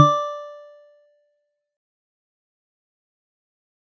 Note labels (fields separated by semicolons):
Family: mallet percussion; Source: acoustic; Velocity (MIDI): 100; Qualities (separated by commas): fast decay, percussive